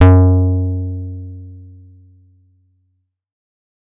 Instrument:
electronic guitar